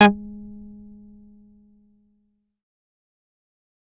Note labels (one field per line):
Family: bass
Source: synthesizer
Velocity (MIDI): 25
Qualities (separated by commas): distorted, fast decay, percussive